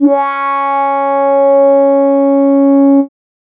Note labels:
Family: keyboard; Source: synthesizer; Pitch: C#4; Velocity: 100

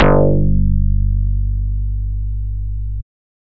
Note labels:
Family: bass; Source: synthesizer; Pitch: G1; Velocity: 75

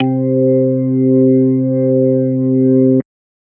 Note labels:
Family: organ; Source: electronic; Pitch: C3; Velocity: 50

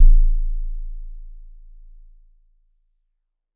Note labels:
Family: mallet percussion; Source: acoustic; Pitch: A0; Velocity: 50; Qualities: dark

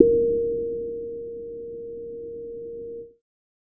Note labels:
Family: bass; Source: synthesizer; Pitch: A#4; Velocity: 75; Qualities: dark

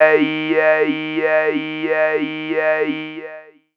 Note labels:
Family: voice; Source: synthesizer; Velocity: 100; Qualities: long release, non-linear envelope, tempo-synced

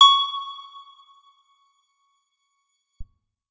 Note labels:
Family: guitar; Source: electronic; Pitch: C#6; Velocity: 127; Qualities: bright, percussive, reverb

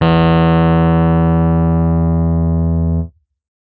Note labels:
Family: keyboard; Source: electronic; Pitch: E2; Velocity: 127; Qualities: distorted

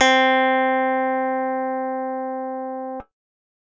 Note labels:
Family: keyboard; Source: electronic; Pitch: C4; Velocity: 25

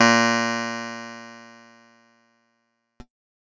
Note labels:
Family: keyboard; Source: electronic; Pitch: A#2; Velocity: 127; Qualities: bright

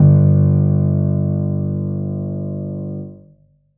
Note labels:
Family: keyboard; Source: acoustic; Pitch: G1; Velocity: 75; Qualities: reverb

